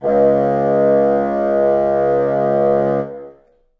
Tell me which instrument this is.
acoustic reed instrument